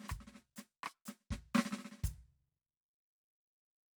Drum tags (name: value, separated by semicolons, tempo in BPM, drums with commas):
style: New Orleans second line; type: beat; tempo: 124 BPM; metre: 4/4; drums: hi-hat pedal, snare, cross-stick, kick